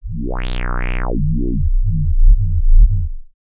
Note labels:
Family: bass; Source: synthesizer; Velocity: 75; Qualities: distorted, non-linear envelope

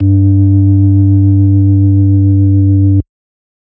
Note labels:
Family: organ; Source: electronic; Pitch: G2; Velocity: 100; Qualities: distorted

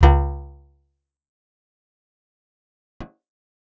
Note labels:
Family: guitar; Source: acoustic; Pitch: C#2; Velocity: 127; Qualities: fast decay, percussive, reverb

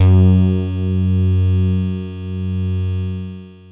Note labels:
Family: guitar; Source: synthesizer; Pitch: F#2; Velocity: 127; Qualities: long release

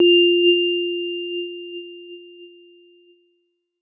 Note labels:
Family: keyboard; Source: electronic; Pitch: F4; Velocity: 75

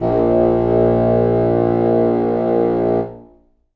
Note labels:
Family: reed; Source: acoustic; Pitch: A#1; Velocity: 50; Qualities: reverb

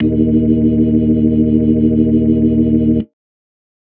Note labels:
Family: organ; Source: electronic; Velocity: 75

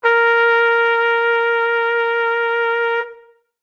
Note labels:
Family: brass; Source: acoustic; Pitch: A#4; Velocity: 75

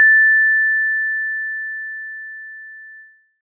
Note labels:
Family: mallet percussion; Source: acoustic; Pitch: A6; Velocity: 75

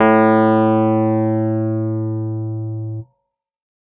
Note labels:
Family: keyboard; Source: electronic; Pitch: A2; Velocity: 127; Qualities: distorted

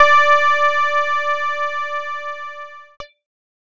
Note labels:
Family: keyboard; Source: electronic; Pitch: D5; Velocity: 100; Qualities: distorted

